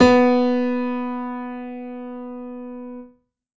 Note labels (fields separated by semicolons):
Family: keyboard; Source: acoustic; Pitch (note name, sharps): B3; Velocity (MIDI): 127; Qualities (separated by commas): reverb